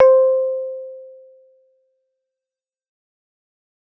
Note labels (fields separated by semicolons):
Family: keyboard; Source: electronic; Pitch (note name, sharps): C5; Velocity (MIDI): 75; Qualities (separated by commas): fast decay